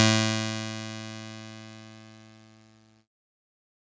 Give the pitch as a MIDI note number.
45